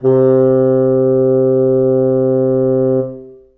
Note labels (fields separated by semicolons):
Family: reed; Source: acoustic; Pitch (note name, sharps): C3; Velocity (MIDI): 50; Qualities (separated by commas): long release, reverb